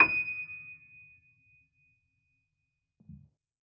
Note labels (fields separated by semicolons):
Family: keyboard; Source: acoustic; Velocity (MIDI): 25; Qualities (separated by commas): fast decay